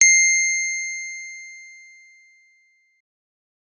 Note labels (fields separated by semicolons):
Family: keyboard; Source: electronic; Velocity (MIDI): 75; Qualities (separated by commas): bright